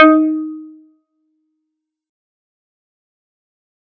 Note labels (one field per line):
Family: guitar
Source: synthesizer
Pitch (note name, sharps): D#4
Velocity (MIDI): 100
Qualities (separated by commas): fast decay